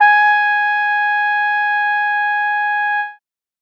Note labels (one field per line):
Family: brass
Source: acoustic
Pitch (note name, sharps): G#5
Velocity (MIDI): 25